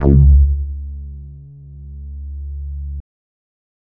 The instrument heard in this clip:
synthesizer bass